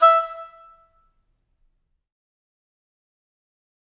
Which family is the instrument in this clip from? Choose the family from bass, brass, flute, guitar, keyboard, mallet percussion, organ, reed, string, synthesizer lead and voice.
reed